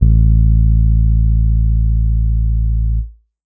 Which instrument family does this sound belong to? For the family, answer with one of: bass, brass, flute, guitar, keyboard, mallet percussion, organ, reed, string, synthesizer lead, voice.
keyboard